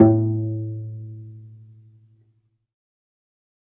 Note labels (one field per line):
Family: string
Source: acoustic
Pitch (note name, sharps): A2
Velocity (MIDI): 100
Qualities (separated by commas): dark, fast decay, reverb